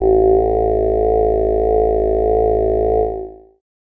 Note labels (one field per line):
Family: voice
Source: synthesizer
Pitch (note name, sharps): A1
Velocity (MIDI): 127